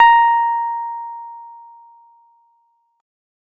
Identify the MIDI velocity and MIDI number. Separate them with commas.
100, 82